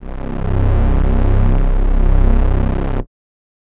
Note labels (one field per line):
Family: reed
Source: acoustic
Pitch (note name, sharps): C1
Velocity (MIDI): 50